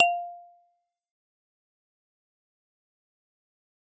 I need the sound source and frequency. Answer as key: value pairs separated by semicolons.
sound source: acoustic; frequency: 698.5 Hz